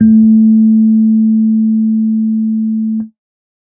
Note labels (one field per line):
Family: keyboard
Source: electronic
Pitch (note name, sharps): A3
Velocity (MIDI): 25